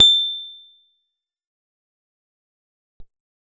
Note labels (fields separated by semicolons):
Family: guitar; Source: acoustic; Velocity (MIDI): 50; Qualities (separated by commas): bright, fast decay, percussive